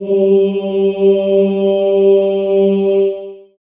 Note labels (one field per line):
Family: voice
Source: acoustic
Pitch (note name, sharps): G3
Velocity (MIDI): 50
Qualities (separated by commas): dark, long release, reverb